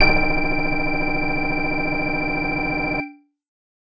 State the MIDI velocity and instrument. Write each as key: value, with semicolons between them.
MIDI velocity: 50; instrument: electronic keyboard